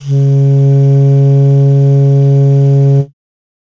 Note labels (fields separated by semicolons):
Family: reed; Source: acoustic; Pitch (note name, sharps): C#3; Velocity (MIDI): 50